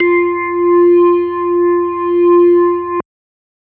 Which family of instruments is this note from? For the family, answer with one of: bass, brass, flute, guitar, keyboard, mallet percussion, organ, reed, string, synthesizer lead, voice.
organ